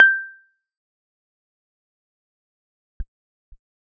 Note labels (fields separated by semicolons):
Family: keyboard; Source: electronic; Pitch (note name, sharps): G6; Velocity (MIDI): 50; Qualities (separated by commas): fast decay, percussive